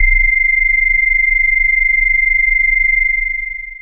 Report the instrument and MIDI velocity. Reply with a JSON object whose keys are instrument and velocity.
{"instrument": "synthesizer bass", "velocity": 25}